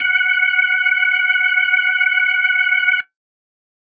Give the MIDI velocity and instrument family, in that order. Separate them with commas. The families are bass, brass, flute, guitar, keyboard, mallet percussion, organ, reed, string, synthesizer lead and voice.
50, organ